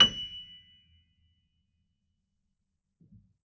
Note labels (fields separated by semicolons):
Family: keyboard; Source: acoustic; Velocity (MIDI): 100; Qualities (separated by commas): fast decay, percussive